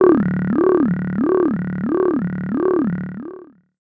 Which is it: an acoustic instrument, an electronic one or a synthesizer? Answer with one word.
synthesizer